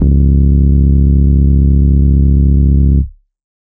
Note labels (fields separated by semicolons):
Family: organ; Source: electronic; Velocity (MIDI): 100